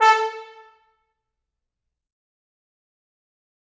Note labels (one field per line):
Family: brass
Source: acoustic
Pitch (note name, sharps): A4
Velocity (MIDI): 127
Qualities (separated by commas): bright, fast decay, percussive, reverb